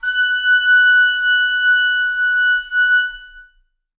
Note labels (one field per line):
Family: reed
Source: acoustic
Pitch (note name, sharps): F#6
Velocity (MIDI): 127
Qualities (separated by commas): long release, reverb